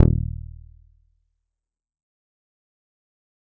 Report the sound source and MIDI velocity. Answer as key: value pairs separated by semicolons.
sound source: synthesizer; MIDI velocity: 127